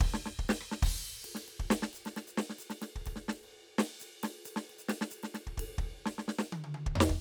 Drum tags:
linear jazz, beat, 128 BPM, 4/4, crash, ride, hi-hat pedal, snare, cross-stick, high tom, floor tom, kick

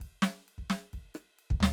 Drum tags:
punk, fill, 128 BPM, 4/4, ride, snare, cross-stick, floor tom, kick

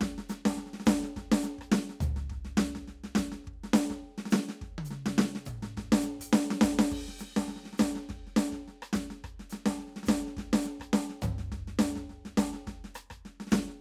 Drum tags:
New Orleans shuffle, beat, 104 BPM, 4/4, crash, closed hi-hat, hi-hat pedal, snare, cross-stick, high tom, mid tom, floor tom, kick

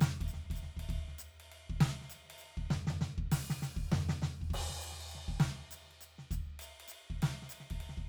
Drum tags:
jazz, beat, 200 BPM, 3/4, crash, ride, percussion, snare, mid tom, kick

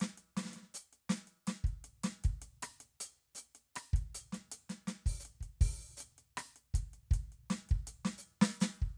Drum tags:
funk, beat, 80 BPM, 4/4, closed hi-hat, open hi-hat, hi-hat pedal, snare, cross-stick, kick

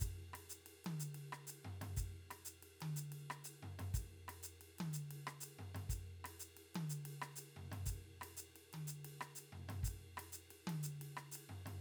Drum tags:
Afro-Cuban bembé, beat, 122 BPM, 4/4, ride, hi-hat pedal, cross-stick, high tom, floor tom, kick

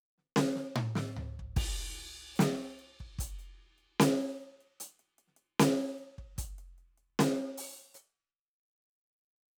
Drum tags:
rock, beat, 75 BPM, 4/4, crash, closed hi-hat, open hi-hat, hi-hat pedal, snare, high tom, floor tom, kick

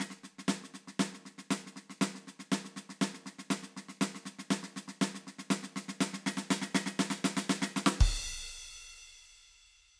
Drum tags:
jazz, beat, 120 BPM, 4/4, crash, snare, kick

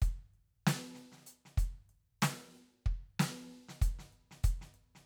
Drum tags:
hip-hop, beat, 94 BPM, 4/4, closed hi-hat, snare, kick

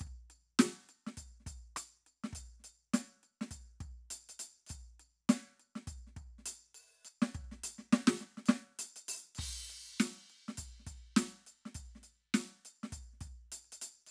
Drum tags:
New Orleans funk, beat, 102 BPM, 4/4, crash, percussion, snare, cross-stick, kick

